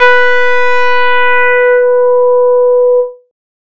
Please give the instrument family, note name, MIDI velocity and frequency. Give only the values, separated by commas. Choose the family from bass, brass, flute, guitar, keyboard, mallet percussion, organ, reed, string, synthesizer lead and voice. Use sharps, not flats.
bass, B4, 127, 493.9 Hz